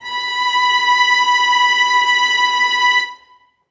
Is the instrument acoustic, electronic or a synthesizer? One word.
acoustic